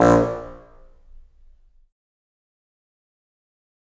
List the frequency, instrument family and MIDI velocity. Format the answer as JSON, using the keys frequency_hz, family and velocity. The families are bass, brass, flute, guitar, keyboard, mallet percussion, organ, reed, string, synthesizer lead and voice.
{"frequency_hz": 58.27, "family": "reed", "velocity": 127}